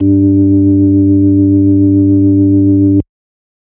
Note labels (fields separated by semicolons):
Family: organ; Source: electronic; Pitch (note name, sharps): G2; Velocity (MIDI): 25